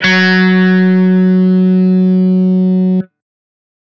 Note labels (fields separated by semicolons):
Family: guitar; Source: electronic; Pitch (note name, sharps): F#3; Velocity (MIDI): 75; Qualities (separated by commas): bright, distorted